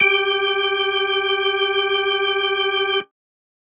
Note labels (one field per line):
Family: organ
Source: electronic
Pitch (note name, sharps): G4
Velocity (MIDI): 127